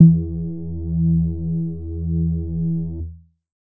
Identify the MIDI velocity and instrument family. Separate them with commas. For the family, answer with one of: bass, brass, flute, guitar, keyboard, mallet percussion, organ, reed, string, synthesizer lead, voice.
75, keyboard